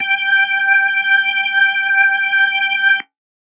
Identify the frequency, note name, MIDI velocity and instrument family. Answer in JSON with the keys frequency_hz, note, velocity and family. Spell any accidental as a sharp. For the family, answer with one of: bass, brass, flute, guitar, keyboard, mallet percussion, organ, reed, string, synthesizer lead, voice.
{"frequency_hz": 784, "note": "G5", "velocity": 75, "family": "organ"}